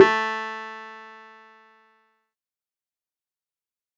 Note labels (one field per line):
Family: keyboard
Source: electronic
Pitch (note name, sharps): A3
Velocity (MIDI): 50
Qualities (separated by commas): distorted, fast decay